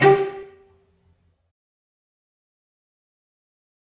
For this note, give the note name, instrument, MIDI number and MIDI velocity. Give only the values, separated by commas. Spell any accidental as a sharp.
G4, acoustic string instrument, 67, 50